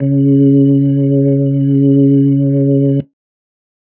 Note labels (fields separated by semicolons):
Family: organ; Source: electronic; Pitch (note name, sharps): C#3; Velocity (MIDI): 25; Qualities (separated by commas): dark